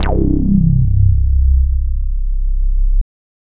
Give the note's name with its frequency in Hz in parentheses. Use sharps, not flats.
C1 (32.7 Hz)